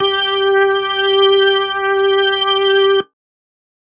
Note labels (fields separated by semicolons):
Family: keyboard; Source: electronic; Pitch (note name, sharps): G4; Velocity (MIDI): 50; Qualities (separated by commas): distorted